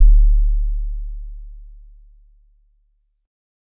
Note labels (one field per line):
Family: mallet percussion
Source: acoustic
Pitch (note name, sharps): D1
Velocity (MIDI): 25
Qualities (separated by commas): dark, non-linear envelope